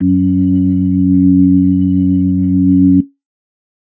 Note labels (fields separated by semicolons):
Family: organ; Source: electronic; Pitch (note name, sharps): F#2; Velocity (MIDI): 127; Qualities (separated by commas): dark